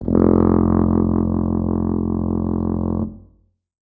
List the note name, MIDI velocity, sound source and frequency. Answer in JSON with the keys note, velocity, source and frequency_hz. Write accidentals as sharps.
{"note": "F1", "velocity": 50, "source": "acoustic", "frequency_hz": 43.65}